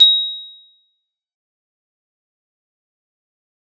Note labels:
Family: guitar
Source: acoustic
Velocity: 50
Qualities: bright, fast decay, percussive, reverb

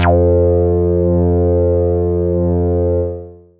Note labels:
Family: bass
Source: synthesizer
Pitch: F2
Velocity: 127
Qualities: distorted, long release

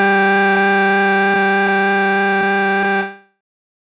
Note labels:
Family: bass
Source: synthesizer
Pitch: G3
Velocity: 127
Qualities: bright, distorted, non-linear envelope

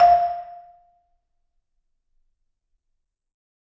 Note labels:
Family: mallet percussion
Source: acoustic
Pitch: F5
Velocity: 127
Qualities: percussive, reverb

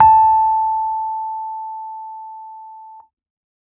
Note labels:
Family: keyboard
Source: electronic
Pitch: A5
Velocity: 100

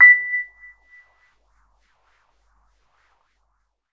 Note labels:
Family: keyboard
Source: electronic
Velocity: 25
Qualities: non-linear envelope, percussive

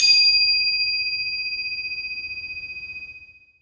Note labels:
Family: mallet percussion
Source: acoustic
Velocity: 50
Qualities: bright, reverb

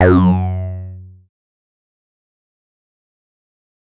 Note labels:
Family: bass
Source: synthesizer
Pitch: F#2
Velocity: 75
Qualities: distorted, fast decay

